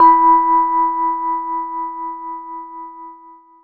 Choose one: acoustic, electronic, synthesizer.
electronic